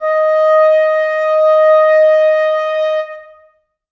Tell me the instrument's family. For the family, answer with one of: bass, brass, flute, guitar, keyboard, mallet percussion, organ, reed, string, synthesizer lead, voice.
reed